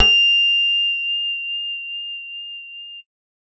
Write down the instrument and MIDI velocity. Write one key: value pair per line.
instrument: synthesizer bass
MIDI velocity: 100